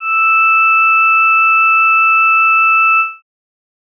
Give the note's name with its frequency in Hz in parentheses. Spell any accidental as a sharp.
E6 (1319 Hz)